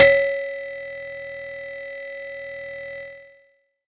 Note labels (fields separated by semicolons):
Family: mallet percussion; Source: acoustic; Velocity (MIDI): 75; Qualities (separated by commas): distorted